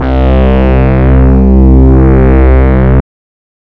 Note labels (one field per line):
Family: reed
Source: synthesizer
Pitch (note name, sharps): C2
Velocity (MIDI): 127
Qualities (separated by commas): distorted, non-linear envelope